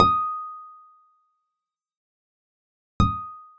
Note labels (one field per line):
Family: guitar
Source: acoustic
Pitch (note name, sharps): D#6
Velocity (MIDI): 75